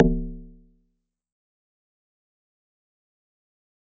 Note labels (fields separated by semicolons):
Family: mallet percussion; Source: acoustic; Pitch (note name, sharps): C#1; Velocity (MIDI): 75; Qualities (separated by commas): fast decay, percussive